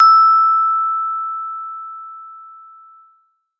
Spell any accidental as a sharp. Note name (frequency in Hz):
E6 (1319 Hz)